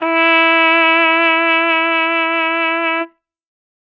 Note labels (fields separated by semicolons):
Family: brass; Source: acoustic; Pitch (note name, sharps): E4; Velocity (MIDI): 75